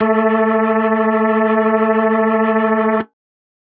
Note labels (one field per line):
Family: organ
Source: electronic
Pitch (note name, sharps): A3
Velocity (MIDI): 25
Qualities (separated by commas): distorted